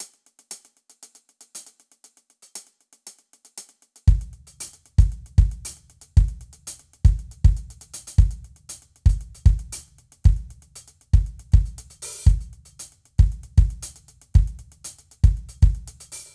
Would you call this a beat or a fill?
beat